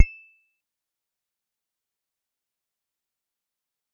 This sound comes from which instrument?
electronic guitar